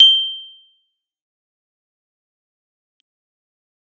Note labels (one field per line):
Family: keyboard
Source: electronic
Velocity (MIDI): 50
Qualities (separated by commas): bright, fast decay, percussive